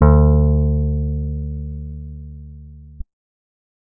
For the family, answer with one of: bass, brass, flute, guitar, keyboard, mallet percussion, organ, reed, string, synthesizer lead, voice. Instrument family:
guitar